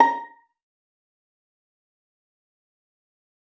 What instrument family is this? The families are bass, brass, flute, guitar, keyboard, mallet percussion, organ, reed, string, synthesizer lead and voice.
string